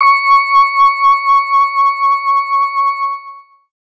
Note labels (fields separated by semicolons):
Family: organ; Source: electronic; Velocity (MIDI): 50; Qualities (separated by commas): long release